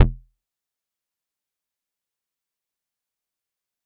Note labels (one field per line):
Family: mallet percussion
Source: acoustic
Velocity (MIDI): 100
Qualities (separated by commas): fast decay, multiphonic, percussive